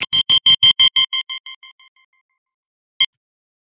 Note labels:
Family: guitar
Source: electronic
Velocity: 100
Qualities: bright, distorted, fast decay, tempo-synced

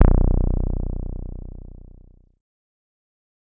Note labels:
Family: bass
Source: synthesizer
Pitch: B0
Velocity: 25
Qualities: distorted, fast decay

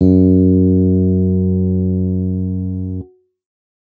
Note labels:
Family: bass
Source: electronic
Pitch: F#2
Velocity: 75

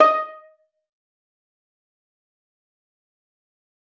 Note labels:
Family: string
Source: acoustic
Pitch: D#5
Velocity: 127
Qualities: fast decay, percussive, reverb

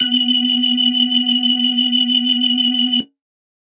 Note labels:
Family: organ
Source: electronic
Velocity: 100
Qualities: bright

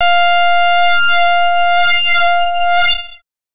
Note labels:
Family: bass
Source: synthesizer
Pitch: F5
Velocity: 127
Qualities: bright, distorted, non-linear envelope

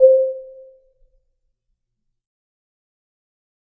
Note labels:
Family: mallet percussion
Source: acoustic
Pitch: C5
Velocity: 25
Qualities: dark, fast decay, percussive, reverb

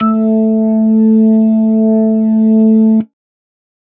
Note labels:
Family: organ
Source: electronic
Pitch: A3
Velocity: 127

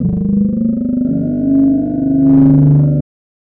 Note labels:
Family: voice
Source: synthesizer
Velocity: 50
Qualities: distorted

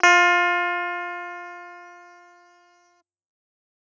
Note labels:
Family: guitar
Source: electronic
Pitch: F4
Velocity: 127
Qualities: bright

